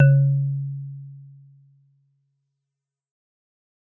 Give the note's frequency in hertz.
138.6 Hz